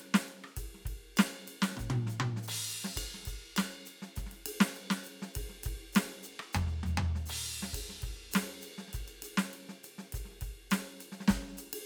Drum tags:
Brazilian
beat
101 BPM
4/4
crash, ride, ride bell, hi-hat pedal, snare, cross-stick, mid tom, floor tom, kick

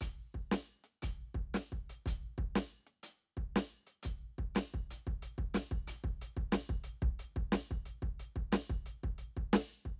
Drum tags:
rock
beat
120 BPM
4/4
closed hi-hat, snare, kick

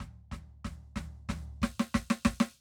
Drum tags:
funk rock
fill
92 BPM
4/4
snare, floor tom, kick

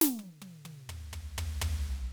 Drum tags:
indie rock
fill
63 BPM
4/4
snare, high tom, mid tom, floor tom

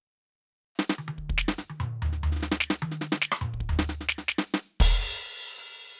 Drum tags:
Motown
fill
148 BPM
4/4
crash, hi-hat pedal, snare, cross-stick, high tom, mid tom, floor tom, kick

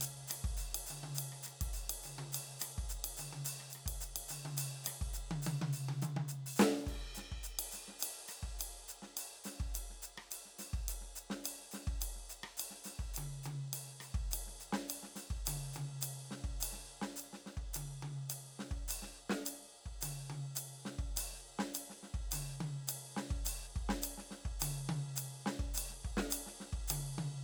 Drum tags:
Afro-Cuban
beat
105 BPM
4/4
ride, closed hi-hat, hi-hat pedal, snare, cross-stick, high tom, kick

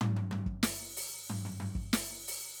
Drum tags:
funk rock
fill
92 BPM
4/4
open hi-hat, snare, high tom, floor tom, kick

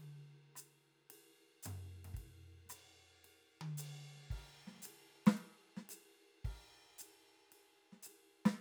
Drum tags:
jazz
beat
112 BPM
4/4
crash, ride, hi-hat pedal, snare, cross-stick, high tom, floor tom, kick

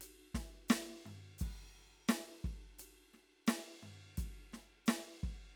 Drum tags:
rock
beat
86 BPM
4/4
crash, ride, hi-hat pedal, snare, floor tom, kick

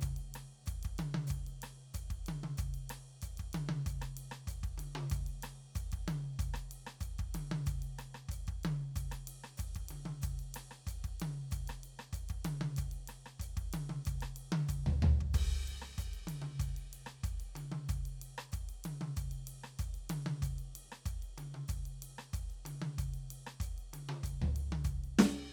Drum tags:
Afrobeat
beat
94 BPM
4/4
crash, ride, hi-hat pedal, snare, cross-stick, high tom, floor tom, kick

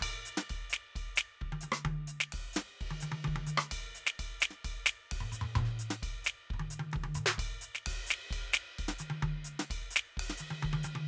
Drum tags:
Dominican merengue
beat
130 BPM
4/4
crash, ride, ride bell, hi-hat pedal, snare, cross-stick, high tom, mid tom, kick

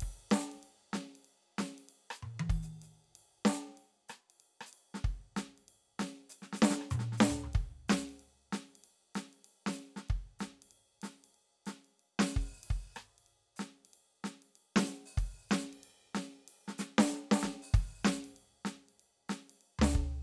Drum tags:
rock
beat
95 BPM
4/4
crash, ride, open hi-hat, hi-hat pedal, snare, cross-stick, high tom, mid tom, floor tom, kick

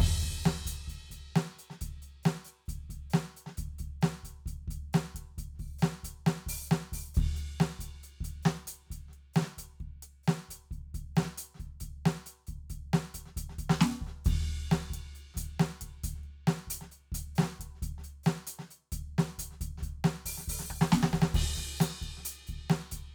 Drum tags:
rock
beat
135 BPM
4/4
crash, closed hi-hat, open hi-hat, hi-hat pedal, snare, cross-stick, kick

